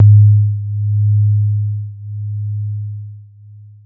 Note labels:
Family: keyboard; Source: electronic; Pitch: G#2; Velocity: 127; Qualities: dark, long release

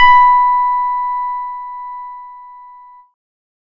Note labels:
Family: keyboard; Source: electronic; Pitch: B5; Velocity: 75

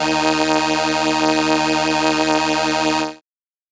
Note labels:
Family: keyboard; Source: synthesizer; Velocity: 75; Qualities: bright

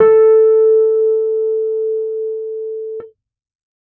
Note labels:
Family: keyboard; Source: electronic; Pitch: A4; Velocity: 100

